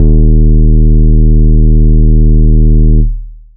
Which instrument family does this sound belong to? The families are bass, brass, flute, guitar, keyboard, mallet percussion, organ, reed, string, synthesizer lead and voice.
bass